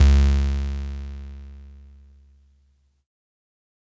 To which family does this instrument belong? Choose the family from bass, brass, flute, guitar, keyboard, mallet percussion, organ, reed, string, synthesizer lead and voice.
keyboard